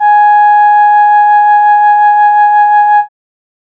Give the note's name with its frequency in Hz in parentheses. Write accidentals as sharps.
G#5 (830.6 Hz)